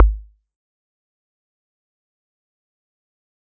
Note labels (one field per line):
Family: mallet percussion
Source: acoustic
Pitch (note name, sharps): G#1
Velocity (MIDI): 100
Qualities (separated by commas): fast decay, percussive